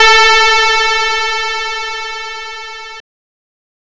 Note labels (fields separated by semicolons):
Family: guitar; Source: synthesizer; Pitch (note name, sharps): A4; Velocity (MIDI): 75; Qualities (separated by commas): bright, distorted